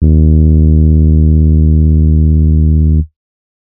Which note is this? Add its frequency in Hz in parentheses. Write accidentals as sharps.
D#2 (77.78 Hz)